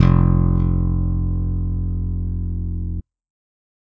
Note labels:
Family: bass; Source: electronic; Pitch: F1; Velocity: 100; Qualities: bright

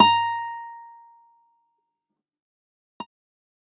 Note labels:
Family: guitar; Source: electronic; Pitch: A#5; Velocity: 100; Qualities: fast decay

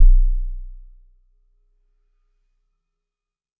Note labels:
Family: mallet percussion; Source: electronic; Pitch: B0; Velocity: 127; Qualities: non-linear envelope

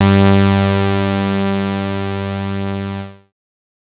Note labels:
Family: bass; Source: synthesizer; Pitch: G2; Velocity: 25; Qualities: bright, distorted

